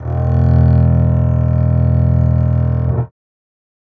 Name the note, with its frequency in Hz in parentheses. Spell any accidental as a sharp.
E1 (41.2 Hz)